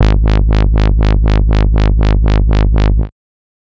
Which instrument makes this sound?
synthesizer bass